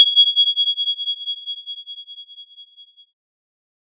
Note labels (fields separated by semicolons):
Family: keyboard; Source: synthesizer; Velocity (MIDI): 100; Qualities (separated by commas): bright